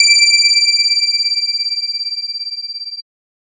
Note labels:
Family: bass; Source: synthesizer; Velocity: 25

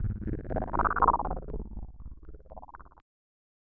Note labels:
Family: keyboard; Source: electronic; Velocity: 100; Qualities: distorted, non-linear envelope

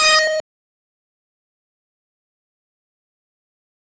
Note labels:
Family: bass; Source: synthesizer; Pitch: D#5; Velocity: 100; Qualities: bright, distorted, fast decay, percussive

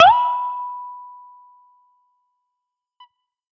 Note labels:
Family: guitar; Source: electronic; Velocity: 127; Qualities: distorted, fast decay

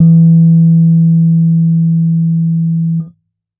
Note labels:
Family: keyboard; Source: electronic; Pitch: E3; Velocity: 50; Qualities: dark

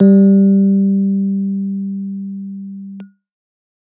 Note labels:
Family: keyboard; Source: electronic; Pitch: G3; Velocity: 25; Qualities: dark

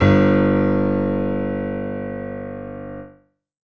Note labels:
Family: keyboard; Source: acoustic; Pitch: G1; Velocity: 127; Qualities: reverb

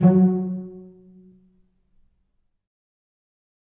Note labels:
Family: string; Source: acoustic; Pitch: F#3; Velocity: 127; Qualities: dark, fast decay, reverb

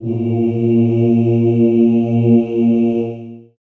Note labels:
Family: voice; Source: acoustic; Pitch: A#2; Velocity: 25; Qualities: dark, long release, reverb

